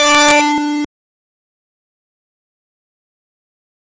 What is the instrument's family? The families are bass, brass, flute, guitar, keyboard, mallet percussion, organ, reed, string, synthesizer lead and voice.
bass